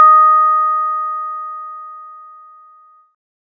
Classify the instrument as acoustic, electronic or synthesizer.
synthesizer